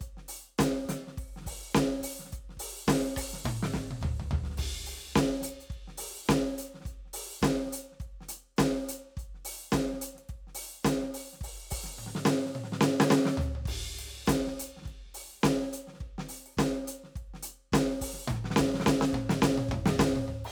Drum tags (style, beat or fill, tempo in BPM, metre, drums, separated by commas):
soul, beat, 105 BPM, 4/4, crash, ride, closed hi-hat, open hi-hat, hi-hat pedal, snare, cross-stick, high tom, mid tom, floor tom, kick